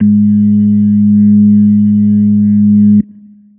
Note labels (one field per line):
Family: organ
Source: electronic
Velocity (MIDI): 100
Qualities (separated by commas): dark, long release